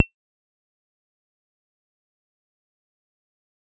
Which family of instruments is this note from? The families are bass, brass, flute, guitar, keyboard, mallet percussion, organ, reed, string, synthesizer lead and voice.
bass